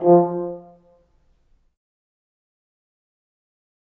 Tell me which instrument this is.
acoustic brass instrument